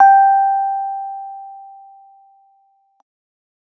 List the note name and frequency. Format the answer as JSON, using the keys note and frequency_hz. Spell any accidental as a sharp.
{"note": "G5", "frequency_hz": 784}